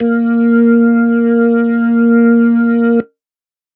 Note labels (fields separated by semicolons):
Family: organ; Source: electronic; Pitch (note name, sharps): A#3; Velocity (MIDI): 50